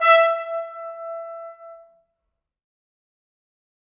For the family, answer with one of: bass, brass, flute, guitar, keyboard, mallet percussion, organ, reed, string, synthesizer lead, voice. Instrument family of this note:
brass